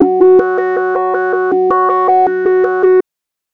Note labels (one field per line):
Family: bass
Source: synthesizer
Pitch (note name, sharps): F#4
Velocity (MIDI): 75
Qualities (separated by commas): tempo-synced